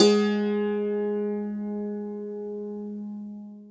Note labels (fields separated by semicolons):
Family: guitar; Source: acoustic; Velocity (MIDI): 50; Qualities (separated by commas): long release, reverb